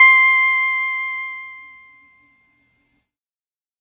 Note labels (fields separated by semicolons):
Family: keyboard; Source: electronic; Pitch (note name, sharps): C6; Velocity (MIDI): 75; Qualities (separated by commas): distorted